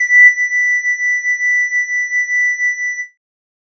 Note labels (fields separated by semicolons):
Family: flute; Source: synthesizer; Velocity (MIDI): 75; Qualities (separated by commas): distorted